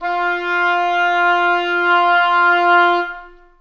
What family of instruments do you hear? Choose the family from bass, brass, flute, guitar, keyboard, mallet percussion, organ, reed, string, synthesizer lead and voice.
reed